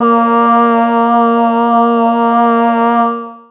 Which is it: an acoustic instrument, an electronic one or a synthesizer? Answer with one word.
synthesizer